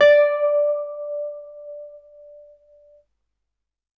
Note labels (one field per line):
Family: keyboard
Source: electronic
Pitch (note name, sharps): D5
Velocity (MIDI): 100